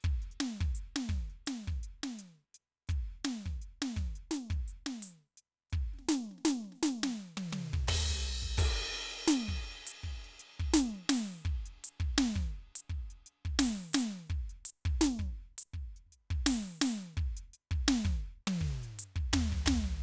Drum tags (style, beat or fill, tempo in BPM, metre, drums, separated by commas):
New Orleans funk, beat, 84 BPM, 4/4, crash, ride, closed hi-hat, open hi-hat, hi-hat pedal, snare, high tom, floor tom, kick